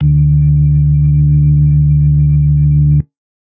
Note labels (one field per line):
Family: organ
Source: electronic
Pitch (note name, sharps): D2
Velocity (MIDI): 75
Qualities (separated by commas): dark